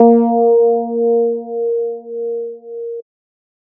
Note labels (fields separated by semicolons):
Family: bass; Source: synthesizer; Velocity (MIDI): 100